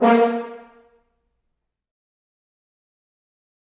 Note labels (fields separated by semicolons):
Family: brass; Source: acoustic; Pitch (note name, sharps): A#3; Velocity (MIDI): 100; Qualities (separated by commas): fast decay, percussive, reverb